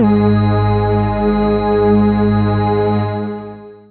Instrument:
synthesizer lead